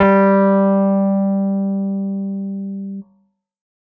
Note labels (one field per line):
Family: keyboard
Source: electronic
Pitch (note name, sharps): G3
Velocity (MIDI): 127